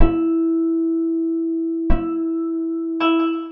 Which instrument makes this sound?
acoustic guitar